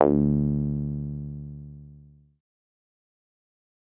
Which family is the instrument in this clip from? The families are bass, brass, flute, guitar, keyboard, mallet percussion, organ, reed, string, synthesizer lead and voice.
synthesizer lead